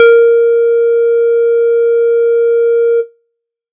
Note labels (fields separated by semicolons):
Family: bass; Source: synthesizer; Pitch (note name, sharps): A#4; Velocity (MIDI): 50